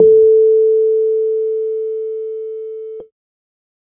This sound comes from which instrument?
electronic keyboard